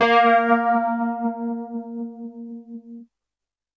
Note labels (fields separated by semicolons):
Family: keyboard; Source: electronic; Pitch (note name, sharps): A#3; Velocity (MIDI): 127